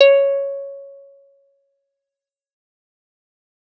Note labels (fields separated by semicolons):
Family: bass; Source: synthesizer; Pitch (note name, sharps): C#5; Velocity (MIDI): 127; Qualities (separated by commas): fast decay